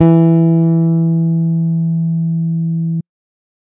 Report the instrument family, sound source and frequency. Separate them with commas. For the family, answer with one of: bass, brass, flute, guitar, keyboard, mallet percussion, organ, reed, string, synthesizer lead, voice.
bass, electronic, 164.8 Hz